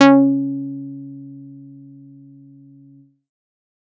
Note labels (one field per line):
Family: bass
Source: synthesizer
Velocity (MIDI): 127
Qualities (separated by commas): distorted